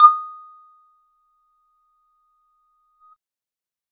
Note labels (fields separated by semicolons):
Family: bass; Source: synthesizer; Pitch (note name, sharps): D#6; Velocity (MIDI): 25; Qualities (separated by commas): percussive